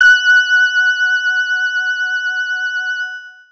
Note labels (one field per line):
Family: organ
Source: electronic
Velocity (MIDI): 100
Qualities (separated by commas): bright